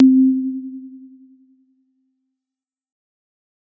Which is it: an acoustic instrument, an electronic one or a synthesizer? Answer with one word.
acoustic